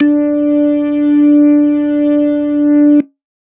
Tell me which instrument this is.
electronic organ